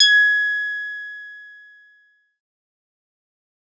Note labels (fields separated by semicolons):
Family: synthesizer lead; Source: synthesizer; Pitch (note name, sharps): G#6; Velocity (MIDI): 50; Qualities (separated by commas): distorted, fast decay